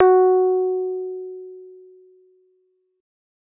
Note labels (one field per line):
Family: keyboard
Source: electronic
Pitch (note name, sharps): F#4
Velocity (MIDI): 100